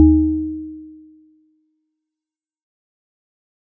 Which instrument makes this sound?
acoustic mallet percussion instrument